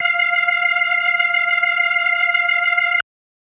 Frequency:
698.5 Hz